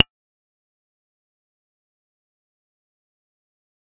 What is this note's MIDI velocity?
100